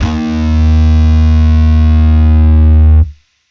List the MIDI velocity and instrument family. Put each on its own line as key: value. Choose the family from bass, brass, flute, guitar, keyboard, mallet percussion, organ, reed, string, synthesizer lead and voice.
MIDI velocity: 75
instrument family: bass